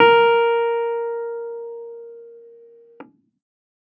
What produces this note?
electronic keyboard